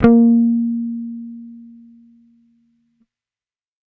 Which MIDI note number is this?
58